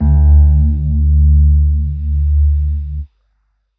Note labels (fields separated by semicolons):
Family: keyboard; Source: electronic; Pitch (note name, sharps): D2; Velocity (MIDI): 50; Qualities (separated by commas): dark